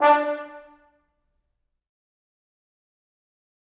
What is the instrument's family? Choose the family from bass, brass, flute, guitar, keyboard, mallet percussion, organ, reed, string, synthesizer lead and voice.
brass